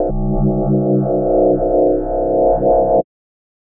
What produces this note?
synthesizer mallet percussion instrument